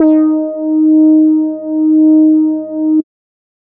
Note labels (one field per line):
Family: bass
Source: synthesizer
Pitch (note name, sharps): D#4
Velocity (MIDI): 127